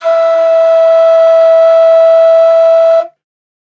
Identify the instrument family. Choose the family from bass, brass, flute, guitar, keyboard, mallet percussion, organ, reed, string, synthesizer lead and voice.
flute